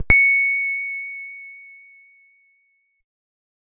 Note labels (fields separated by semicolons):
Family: guitar; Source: electronic; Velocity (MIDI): 127